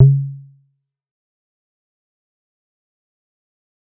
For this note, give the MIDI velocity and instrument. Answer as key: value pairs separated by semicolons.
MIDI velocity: 75; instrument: synthesizer bass